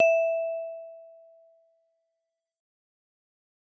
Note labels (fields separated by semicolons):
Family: mallet percussion; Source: acoustic; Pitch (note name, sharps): E5; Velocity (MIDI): 100; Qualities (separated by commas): fast decay